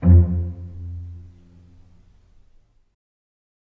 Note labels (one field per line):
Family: string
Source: acoustic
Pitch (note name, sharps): F2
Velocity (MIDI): 25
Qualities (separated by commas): dark, reverb